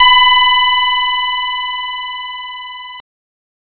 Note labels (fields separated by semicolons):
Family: guitar; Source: synthesizer; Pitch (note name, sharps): B5; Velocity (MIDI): 75; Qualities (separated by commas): bright, distorted